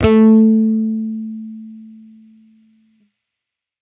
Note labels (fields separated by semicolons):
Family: bass; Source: electronic; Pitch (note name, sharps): A3; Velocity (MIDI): 100; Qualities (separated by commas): distorted